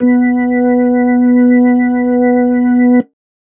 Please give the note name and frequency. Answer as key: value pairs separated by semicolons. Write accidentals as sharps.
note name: B3; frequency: 246.9 Hz